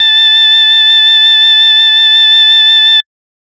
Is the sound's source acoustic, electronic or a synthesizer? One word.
electronic